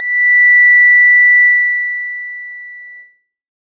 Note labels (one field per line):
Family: keyboard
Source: electronic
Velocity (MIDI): 50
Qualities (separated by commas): bright, distorted, multiphonic